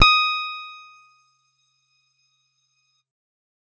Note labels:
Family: guitar; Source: electronic; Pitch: D#6; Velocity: 100; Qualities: bright

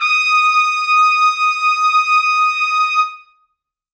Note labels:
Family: brass; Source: acoustic; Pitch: D#6; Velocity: 127; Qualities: reverb

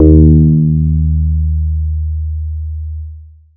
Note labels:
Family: bass; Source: synthesizer; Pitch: D#2; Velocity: 50; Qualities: distorted, long release

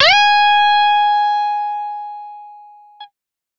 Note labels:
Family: guitar; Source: electronic; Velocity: 127; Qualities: bright, distorted

